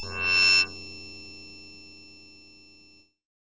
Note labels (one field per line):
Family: keyboard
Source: synthesizer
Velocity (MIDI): 25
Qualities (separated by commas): bright, distorted